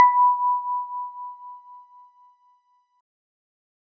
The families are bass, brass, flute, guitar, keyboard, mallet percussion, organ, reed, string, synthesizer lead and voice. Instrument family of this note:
keyboard